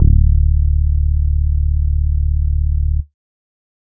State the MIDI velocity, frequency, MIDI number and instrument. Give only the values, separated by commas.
75, 36.71 Hz, 26, synthesizer bass